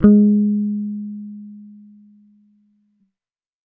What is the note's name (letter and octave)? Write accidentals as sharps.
G#3